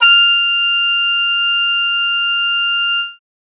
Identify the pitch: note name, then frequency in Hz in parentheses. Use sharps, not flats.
F6 (1397 Hz)